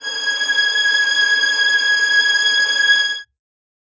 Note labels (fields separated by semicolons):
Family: string; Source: acoustic; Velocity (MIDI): 75; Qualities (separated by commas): reverb